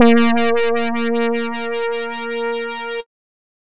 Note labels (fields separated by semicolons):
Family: bass; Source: synthesizer; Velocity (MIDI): 127; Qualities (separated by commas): bright, distorted